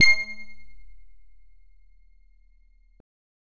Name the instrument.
synthesizer bass